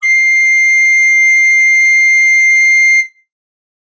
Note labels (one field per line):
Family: flute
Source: acoustic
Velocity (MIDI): 127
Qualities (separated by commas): bright